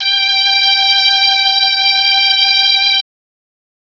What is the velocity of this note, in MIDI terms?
127